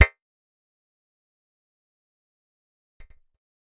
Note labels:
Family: bass; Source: synthesizer; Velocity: 100; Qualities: fast decay, percussive

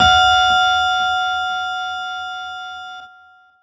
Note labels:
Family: keyboard; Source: electronic; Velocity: 100; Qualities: bright, distorted

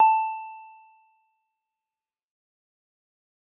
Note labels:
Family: mallet percussion; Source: acoustic; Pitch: A5; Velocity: 100; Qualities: bright, fast decay, percussive

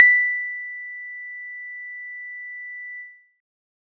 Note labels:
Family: guitar; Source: synthesizer; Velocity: 75

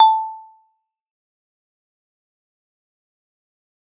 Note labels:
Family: mallet percussion; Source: acoustic; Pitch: A5; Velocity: 127; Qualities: fast decay, percussive

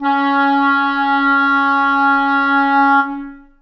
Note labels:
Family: reed; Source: acoustic; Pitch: C#4; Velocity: 100; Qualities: long release, reverb

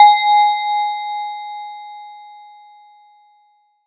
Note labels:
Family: mallet percussion; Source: acoustic; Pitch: G#5; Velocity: 25; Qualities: multiphonic

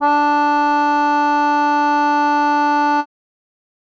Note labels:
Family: reed; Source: acoustic; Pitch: D4; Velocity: 75

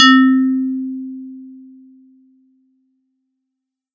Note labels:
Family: mallet percussion; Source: acoustic; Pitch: C4; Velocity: 127

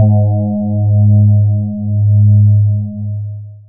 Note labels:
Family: voice; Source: synthesizer; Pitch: G#2; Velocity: 100; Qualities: dark, long release

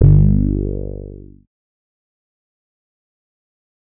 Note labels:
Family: bass; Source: synthesizer; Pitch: G1; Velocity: 50; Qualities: distorted, fast decay

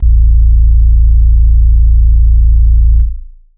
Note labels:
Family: organ; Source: electronic; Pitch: A0; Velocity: 100; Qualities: dark, long release

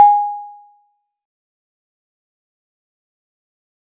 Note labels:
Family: mallet percussion; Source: acoustic; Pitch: G#5; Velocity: 50; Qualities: fast decay, percussive

